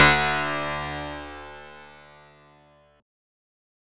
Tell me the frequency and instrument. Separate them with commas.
73.42 Hz, synthesizer lead